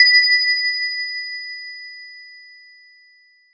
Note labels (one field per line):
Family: mallet percussion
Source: acoustic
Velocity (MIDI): 100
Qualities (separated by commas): bright, multiphonic